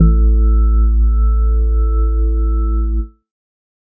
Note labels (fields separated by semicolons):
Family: organ; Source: electronic; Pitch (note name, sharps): A1; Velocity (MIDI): 75; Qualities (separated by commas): dark